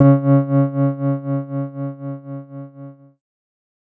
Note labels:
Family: keyboard; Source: electronic; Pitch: C#3; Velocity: 100; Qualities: dark

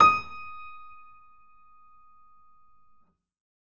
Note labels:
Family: keyboard; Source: acoustic; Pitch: D#6; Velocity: 127; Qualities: reverb

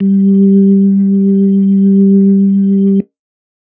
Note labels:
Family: organ; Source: electronic; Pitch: G3; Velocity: 25; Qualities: dark

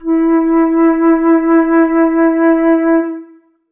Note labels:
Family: flute; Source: acoustic; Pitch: E4; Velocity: 50; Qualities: reverb

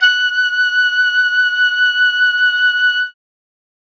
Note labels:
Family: flute; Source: acoustic; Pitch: F#6; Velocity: 127

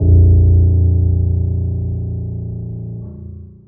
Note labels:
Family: keyboard; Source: acoustic; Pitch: A#0; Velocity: 25; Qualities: long release, reverb

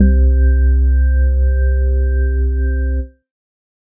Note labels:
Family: organ; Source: electronic; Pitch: C2; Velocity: 25; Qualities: dark

